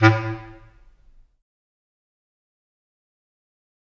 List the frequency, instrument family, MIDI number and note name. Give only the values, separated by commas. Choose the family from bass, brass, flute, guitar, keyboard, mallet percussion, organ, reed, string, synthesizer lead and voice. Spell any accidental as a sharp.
110 Hz, reed, 45, A2